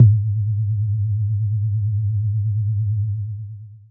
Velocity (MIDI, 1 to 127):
127